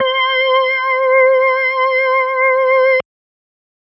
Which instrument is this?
electronic organ